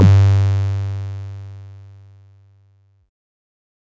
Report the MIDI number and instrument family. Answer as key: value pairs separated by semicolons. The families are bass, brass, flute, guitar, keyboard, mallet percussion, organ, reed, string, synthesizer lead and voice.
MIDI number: 43; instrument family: bass